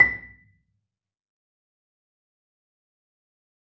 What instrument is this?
acoustic mallet percussion instrument